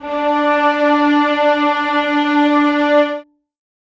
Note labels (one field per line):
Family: string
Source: acoustic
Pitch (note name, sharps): D4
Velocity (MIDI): 75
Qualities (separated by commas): reverb